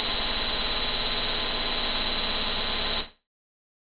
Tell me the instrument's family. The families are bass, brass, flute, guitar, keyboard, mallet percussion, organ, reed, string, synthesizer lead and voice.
bass